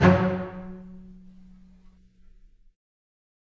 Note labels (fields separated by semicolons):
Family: string; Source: acoustic; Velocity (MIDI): 25; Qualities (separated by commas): reverb